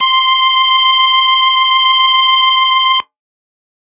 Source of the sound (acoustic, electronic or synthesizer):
electronic